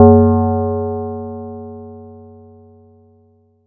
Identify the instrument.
acoustic mallet percussion instrument